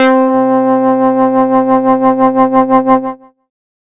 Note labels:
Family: bass; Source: synthesizer; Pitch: C4; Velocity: 100; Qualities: distorted

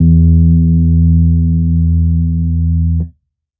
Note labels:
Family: keyboard; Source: electronic; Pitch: E2; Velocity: 50; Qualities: dark

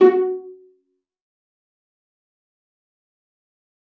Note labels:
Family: string; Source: acoustic; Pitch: F#4; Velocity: 50; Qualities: fast decay, percussive, reverb

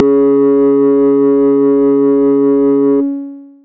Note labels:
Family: bass; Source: synthesizer; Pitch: C#3; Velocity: 127; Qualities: long release, multiphonic

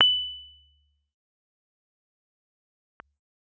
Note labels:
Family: keyboard; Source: electronic; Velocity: 75; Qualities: fast decay, percussive

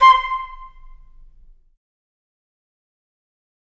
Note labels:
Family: flute; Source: acoustic; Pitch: C6; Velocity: 127; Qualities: fast decay, percussive, reverb

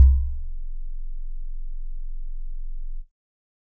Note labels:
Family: keyboard; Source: electronic; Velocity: 75

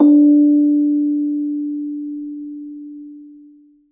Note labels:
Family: mallet percussion; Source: acoustic; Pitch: D4; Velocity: 127; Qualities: dark, long release, reverb

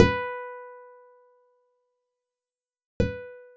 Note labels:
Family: guitar; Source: acoustic; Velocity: 127

